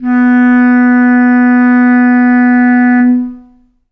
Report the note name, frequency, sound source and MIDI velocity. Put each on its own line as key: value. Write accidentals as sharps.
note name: B3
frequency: 246.9 Hz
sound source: acoustic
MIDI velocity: 50